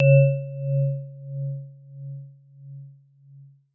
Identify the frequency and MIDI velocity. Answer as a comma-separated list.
138.6 Hz, 100